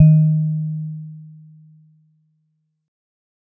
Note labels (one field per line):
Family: mallet percussion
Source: acoustic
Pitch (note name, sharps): D#3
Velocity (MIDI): 50